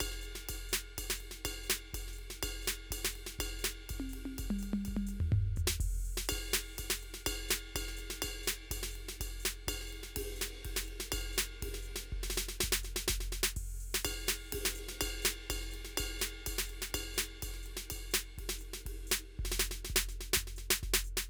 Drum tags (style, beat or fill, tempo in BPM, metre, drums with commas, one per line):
calypso
beat
124 BPM
4/4
crash, ride, ride bell, hi-hat pedal, snare, high tom, mid tom, floor tom, kick